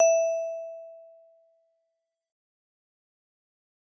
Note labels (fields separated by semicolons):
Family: mallet percussion; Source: acoustic; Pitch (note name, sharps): E5; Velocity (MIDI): 127; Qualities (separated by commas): fast decay